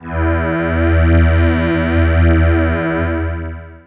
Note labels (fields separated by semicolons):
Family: voice; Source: synthesizer; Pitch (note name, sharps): E2; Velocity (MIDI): 25; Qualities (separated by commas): distorted, long release